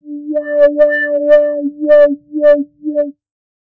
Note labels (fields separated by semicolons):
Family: bass; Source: synthesizer; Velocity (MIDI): 25; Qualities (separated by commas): distorted, non-linear envelope